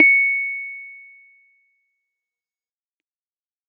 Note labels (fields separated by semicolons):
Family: keyboard; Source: electronic; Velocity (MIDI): 75; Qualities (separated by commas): fast decay